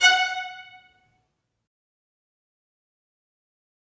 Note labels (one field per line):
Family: string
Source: acoustic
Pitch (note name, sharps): F#5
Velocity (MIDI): 75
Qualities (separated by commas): fast decay, reverb